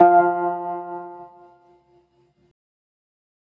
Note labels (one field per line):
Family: organ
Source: electronic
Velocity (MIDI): 100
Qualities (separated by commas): fast decay